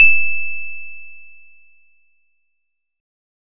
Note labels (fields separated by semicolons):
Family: keyboard; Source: electronic; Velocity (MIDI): 127; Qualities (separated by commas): bright